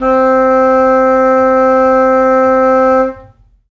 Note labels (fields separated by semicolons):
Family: reed; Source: acoustic; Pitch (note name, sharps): C4; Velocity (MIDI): 50; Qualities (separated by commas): long release, reverb